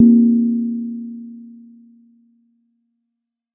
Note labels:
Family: mallet percussion; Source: acoustic; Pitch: A#3; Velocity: 50; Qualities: dark, reverb

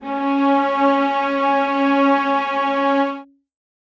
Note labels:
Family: string; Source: acoustic; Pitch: C#4; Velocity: 75; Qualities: reverb

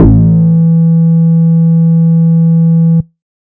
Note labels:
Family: bass; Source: synthesizer; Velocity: 50; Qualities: distorted

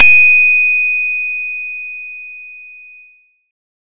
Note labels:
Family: guitar; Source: acoustic; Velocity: 100; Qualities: bright

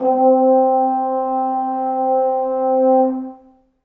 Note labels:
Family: brass; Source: acoustic; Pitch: C4; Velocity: 50; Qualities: dark, reverb

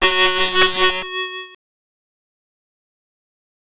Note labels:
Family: bass; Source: synthesizer; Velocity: 25; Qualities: bright, distorted, fast decay, multiphonic

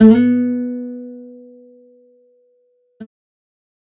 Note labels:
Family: guitar; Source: electronic; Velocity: 127

